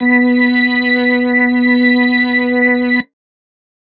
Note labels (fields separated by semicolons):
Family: keyboard; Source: electronic; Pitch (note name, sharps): B3; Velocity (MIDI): 50; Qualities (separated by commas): distorted